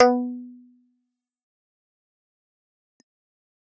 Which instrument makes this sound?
electronic keyboard